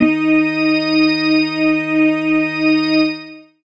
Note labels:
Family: organ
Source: electronic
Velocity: 50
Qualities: long release, reverb

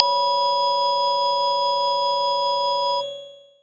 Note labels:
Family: bass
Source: synthesizer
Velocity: 127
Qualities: multiphonic

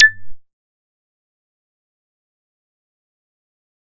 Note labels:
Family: bass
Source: synthesizer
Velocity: 75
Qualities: fast decay, percussive

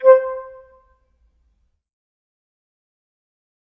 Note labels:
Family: flute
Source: acoustic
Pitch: C5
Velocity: 50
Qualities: fast decay, percussive, reverb

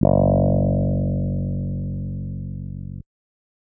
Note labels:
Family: keyboard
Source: electronic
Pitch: F#1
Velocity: 75

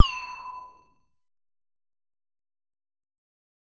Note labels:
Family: bass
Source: synthesizer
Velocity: 75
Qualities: fast decay, percussive

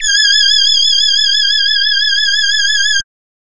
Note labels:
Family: voice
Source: synthesizer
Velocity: 100

